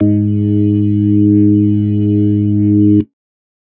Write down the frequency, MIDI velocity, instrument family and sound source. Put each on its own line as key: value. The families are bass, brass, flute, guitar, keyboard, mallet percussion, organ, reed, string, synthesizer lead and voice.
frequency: 103.8 Hz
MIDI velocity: 25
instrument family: organ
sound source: electronic